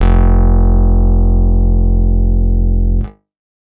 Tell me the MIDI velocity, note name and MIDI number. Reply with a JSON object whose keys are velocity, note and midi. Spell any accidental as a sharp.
{"velocity": 75, "note": "F1", "midi": 29}